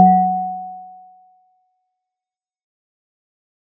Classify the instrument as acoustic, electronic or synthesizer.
acoustic